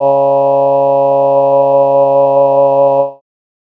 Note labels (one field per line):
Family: voice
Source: synthesizer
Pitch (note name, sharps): C#3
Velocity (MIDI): 100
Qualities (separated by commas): bright